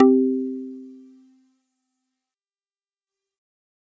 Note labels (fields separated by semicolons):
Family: mallet percussion; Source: acoustic; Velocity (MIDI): 75; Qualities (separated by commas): multiphonic